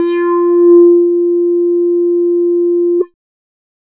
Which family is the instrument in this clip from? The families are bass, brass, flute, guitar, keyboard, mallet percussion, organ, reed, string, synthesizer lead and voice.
bass